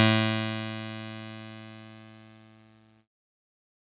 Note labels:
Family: keyboard; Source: electronic; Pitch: A2; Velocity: 50; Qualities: bright, distorted

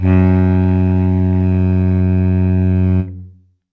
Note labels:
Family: reed; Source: acoustic; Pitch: F#2; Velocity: 75; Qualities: reverb

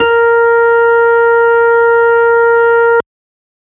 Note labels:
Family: organ; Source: electronic; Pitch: A#4; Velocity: 100

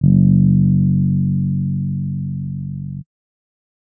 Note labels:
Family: keyboard; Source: electronic; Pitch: F#1; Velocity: 25

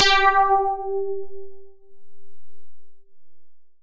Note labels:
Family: synthesizer lead; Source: synthesizer; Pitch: G4; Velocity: 127; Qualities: long release

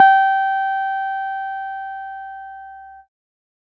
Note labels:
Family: keyboard; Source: electronic; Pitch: G5; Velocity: 100

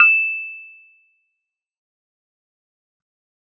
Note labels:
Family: keyboard; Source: electronic; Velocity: 100; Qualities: bright, fast decay, percussive

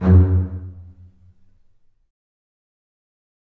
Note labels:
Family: string; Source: acoustic; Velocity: 50; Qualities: fast decay, reverb

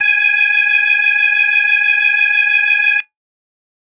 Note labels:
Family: organ; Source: electronic; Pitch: G#5; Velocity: 127; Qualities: bright

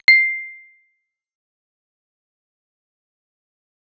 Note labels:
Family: bass; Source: synthesizer; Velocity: 50; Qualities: fast decay, percussive

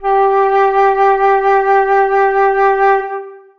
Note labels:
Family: flute; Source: acoustic; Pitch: G4; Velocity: 75; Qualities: long release, reverb

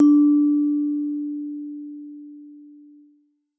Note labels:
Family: mallet percussion; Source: acoustic; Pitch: D4; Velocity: 100

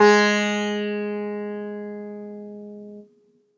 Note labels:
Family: guitar; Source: acoustic; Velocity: 25

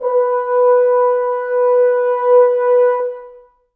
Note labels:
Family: brass; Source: acoustic; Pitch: B4; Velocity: 75; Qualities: reverb

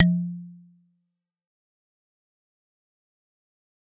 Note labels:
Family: mallet percussion; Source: acoustic; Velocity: 100; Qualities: fast decay, percussive

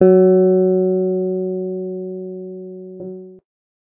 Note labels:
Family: guitar; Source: electronic; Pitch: F#3; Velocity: 25

